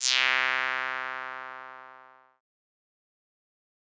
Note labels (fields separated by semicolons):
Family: bass; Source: synthesizer; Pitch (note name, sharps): C3; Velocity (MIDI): 75; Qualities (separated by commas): bright, distorted, fast decay